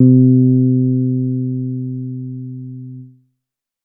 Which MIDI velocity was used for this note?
50